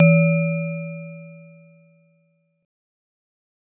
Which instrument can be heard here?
acoustic mallet percussion instrument